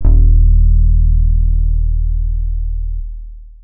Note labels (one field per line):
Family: guitar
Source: electronic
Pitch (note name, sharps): D#1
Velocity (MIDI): 50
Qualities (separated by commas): distorted, long release